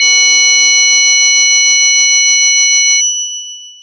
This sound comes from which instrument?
electronic mallet percussion instrument